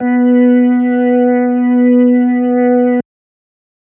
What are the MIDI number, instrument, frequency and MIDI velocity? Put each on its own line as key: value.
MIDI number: 59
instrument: electronic organ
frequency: 246.9 Hz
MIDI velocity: 127